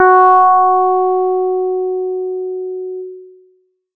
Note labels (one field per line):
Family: bass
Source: synthesizer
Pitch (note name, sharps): F#4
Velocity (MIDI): 75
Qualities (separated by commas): distorted